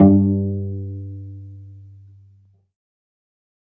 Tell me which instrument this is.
acoustic string instrument